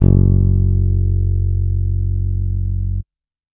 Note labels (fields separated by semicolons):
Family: bass; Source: electronic; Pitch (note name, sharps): F#1; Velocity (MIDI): 75